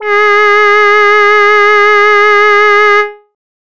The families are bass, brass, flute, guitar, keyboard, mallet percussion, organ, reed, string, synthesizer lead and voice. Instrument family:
voice